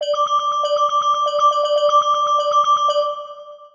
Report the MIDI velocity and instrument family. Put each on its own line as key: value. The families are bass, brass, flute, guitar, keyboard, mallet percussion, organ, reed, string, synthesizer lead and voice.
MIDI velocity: 25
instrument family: mallet percussion